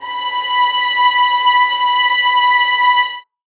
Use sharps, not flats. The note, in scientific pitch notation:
B5